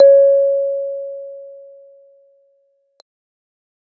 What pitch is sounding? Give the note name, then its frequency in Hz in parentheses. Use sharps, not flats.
C#5 (554.4 Hz)